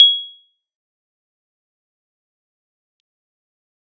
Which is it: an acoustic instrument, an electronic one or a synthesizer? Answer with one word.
electronic